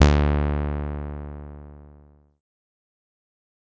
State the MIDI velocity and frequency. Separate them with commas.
100, 73.42 Hz